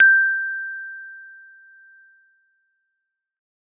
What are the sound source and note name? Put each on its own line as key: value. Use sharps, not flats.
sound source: acoustic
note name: G6